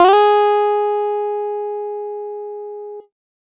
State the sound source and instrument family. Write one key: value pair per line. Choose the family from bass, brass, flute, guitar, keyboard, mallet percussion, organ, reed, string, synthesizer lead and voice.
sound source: electronic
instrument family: guitar